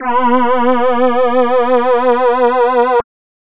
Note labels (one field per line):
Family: voice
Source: synthesizer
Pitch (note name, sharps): B3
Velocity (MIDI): 100